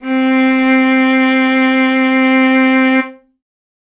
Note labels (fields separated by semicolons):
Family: string; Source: acoustic; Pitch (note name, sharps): C4; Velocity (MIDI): 25; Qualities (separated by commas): reverb